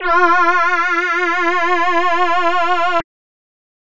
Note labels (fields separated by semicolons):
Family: voice; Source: synthesizer; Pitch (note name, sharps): F4; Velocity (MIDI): 127